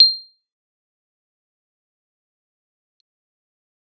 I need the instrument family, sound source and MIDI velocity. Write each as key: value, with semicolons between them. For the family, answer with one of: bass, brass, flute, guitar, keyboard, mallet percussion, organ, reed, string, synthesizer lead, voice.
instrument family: keyboard; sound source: electronic; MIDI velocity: 75